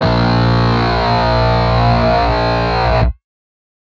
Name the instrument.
electronic guitar